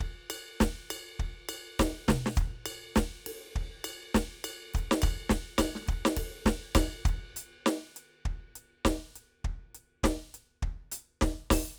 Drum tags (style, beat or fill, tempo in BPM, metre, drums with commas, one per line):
rock
beat
102 BPM
4/4
crash, ride, ride bell, closed hi-hat, open hi-hat, hi-hat pedal, snare, mid tom, kick